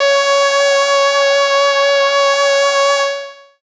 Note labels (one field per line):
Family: voice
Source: synthesizer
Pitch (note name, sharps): C#5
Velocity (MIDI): 127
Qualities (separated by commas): bright, long release